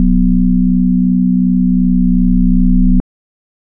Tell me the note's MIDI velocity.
25